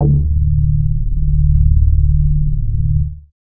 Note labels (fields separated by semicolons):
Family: bass; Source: synthesizer; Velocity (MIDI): 25; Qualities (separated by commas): distorted